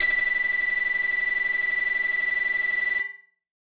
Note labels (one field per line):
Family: keyboard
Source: electronic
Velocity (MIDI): 100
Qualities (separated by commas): distorted